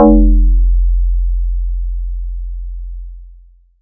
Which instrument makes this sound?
electronic mallet percussion instrument